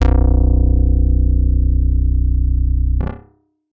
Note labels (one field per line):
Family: guitar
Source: electronic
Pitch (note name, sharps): B0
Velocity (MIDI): 100